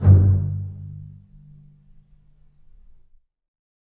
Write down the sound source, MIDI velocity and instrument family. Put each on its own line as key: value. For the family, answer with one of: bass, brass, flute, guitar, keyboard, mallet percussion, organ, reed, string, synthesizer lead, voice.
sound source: acoustic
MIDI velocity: 75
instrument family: string